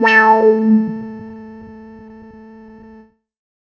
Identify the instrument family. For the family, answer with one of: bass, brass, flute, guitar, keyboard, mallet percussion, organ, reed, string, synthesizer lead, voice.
bass